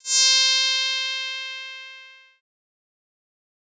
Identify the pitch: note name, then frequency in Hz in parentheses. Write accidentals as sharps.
C5 (523.3 Hz)